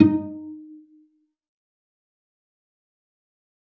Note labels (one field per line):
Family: string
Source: acoustic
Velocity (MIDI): 50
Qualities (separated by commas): fast decay, percussive, reverb